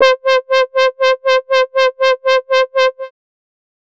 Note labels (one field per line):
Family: bass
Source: synthesizer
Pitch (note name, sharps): C5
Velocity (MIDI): 25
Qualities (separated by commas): bright, distorted, tempo-synced